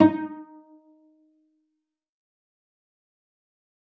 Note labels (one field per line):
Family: string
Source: acoustic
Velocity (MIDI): 127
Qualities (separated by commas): fast decay, percussive, reverb